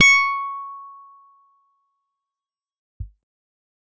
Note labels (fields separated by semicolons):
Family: guitar; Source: electronic; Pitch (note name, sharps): C#6; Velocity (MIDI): 75; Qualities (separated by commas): bright, distorted, fast decay